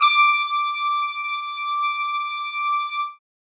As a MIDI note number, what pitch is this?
86